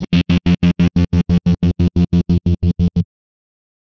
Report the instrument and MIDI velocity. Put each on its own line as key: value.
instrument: electronic guitar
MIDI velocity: 50